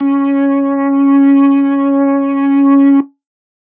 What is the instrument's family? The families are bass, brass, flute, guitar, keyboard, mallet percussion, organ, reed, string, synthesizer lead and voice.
organ